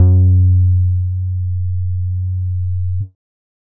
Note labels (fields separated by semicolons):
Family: bass; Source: synthesizer; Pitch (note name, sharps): F#2; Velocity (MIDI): 50